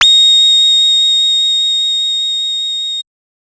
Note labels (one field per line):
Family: bass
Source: synthesizer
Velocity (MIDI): 100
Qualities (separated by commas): bright, distorted